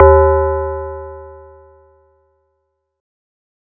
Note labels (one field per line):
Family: mallet percussion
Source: acoustic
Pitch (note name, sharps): D#2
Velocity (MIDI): 50